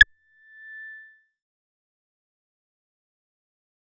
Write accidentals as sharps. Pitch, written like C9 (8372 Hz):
A6 (1760 Hz)